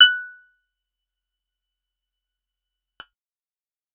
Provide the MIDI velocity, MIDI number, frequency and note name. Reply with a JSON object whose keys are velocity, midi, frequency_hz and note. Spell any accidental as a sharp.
{"velocity": 50, "midi": 90, "frequency_hz": 1480, "note": "F#6"}